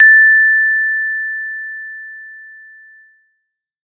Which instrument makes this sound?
acoustic mallet percussion instrument